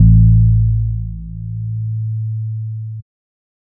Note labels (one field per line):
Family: bass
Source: synthesizer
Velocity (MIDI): 75